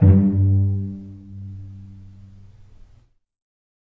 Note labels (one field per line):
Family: string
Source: acoustic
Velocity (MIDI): 75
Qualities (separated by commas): dark, reverb